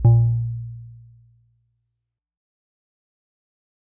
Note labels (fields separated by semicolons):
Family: mallet percussion; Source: acoustic; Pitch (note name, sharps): A#2; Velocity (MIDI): 25; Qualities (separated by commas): dark, fast decay, multiphonic